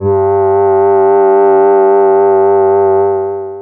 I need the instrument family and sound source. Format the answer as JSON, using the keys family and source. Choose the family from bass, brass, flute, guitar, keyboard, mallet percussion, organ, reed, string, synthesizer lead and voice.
{"family": "voice", "source": "synthesizer"}